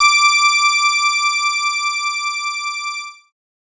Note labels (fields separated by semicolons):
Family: bass; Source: synthesizer; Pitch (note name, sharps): D6; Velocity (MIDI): 127